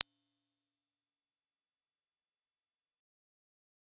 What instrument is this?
electronic keyboard